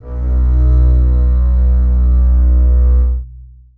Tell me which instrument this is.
acoustic string instrument